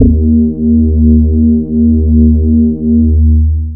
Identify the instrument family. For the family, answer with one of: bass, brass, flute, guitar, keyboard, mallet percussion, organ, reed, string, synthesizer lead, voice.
bass